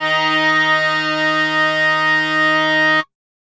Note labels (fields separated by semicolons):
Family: flute; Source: acoustic; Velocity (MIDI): 50; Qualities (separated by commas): bright, reverb